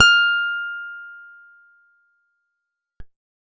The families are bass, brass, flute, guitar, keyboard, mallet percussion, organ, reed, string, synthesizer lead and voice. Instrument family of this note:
guitar